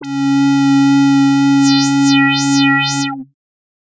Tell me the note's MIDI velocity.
127